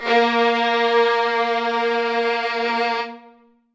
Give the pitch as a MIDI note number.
58